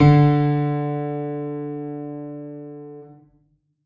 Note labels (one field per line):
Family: keyboard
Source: acoustic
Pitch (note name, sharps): D3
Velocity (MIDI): 127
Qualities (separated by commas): reverb